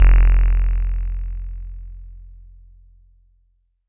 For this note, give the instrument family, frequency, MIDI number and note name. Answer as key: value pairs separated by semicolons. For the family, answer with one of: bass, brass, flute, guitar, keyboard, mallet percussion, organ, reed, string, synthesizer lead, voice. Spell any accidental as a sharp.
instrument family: bass; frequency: 43.65 Hz; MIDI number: 29; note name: F1